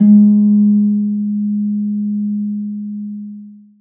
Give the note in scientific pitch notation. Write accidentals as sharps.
G#3